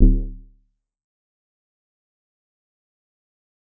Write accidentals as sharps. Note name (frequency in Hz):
D1 (36.71 Hz)